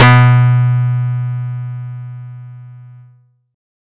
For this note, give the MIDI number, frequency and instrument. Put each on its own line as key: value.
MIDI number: 47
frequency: 123.5 Hz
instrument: acoustic guitar